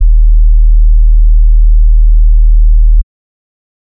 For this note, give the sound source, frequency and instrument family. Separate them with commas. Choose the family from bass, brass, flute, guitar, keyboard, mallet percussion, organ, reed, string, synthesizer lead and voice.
synthesizer, 38.89 Hz, bass